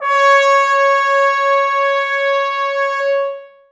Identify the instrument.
acoustic brass instrument